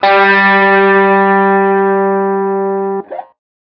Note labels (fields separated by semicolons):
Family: guitar; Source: electronic; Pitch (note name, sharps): G3; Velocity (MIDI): 127; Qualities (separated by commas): distorted